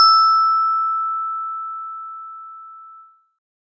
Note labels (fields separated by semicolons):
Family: mallet percussion; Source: acoustic; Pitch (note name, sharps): E6; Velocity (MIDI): 100; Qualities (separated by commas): bright